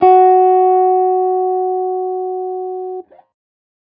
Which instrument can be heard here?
electronic guitar